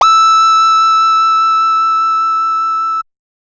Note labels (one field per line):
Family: bass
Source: synthesizer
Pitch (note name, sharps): E6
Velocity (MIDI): 25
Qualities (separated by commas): distorted